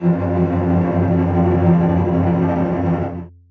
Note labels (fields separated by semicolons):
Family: string; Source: acoustic; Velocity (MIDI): 75; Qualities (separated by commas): bright, non-linear envelope, reverb